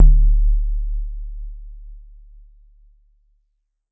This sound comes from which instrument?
acoustic mallet percussion instrument